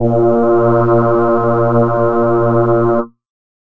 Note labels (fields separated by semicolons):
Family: voice; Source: synthesizer; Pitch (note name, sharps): A#2; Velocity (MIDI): 50; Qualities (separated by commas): multiphonic